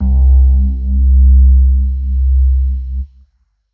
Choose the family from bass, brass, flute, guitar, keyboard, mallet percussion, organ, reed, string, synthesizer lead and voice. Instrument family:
keyboard